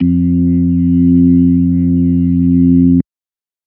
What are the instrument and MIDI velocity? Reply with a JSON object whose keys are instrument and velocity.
{"instrument": "electronic organ", "velocity": 100}